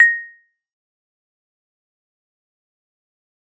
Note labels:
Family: mallet percussion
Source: acoustic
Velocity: 75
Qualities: fast decay, percussive

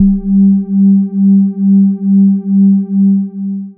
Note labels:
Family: bass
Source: synthesizer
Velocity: 25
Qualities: long release

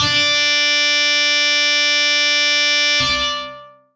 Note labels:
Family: guitar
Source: electronic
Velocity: 127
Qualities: bright, distorted, long release

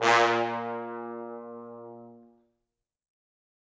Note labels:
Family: brass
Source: acoustic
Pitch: A#2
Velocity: 100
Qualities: bright, fast decay, reverb

